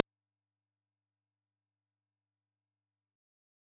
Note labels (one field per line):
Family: guitar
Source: electronic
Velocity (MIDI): 25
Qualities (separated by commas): fast decay, percussive